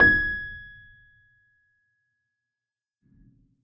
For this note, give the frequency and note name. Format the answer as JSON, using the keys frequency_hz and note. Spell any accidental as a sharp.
{"frequency_hz": 1661, "note": "G#6"}